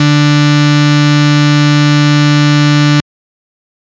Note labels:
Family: organ; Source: electronic; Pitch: D3; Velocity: 127; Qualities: bright, distorted

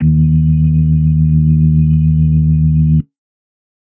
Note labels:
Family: organ; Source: electronic; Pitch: D#2; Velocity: 75; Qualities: dark

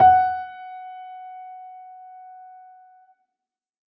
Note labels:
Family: keyboard; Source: acoustic; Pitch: F#5; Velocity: 75

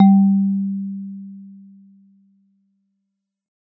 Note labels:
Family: mallet percussion; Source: acoustic; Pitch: G3; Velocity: 75; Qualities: dark, reverb

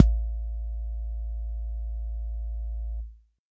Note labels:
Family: keyboard; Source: electronic; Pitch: A1; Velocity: 127; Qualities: dark

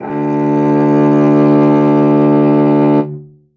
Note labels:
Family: string; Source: acoustic; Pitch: D2; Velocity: 100; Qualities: reverb

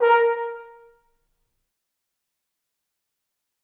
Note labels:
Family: brass; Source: acoustic; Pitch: A#4; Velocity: 75; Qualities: fast decay, reverb

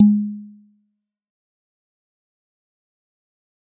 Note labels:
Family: mallet percussion; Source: acoustic; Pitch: G#3; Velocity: 50; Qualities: dark, fast decay, percussive

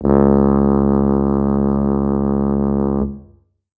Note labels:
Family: brass; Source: acoustic; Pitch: C#2; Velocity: 100

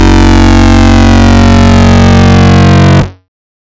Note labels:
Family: bass; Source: synthesizer; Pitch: F#1; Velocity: 75; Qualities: bright, distorted

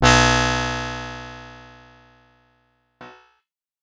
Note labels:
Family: guitar; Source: acoustic; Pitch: B1; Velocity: 127; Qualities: bright, distorted

